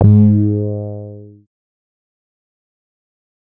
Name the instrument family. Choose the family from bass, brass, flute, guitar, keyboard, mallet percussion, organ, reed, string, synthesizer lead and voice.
bass